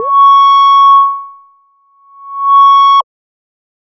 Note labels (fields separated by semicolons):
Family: bass; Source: synthesizer; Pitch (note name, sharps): C#6; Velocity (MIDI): 127; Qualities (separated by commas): distorted